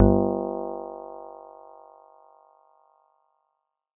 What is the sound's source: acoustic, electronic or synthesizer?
electronic